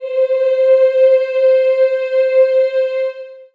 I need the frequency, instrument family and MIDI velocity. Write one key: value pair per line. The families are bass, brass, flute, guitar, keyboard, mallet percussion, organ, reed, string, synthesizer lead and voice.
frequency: 523.3 Hz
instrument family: voice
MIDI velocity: 75